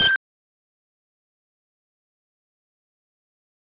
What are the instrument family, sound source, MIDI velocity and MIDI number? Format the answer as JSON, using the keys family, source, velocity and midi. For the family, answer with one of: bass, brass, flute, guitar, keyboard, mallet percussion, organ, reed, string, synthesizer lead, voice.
{"family": "bass", "source": "synthesizer", "velocity": 75, "midi": 91}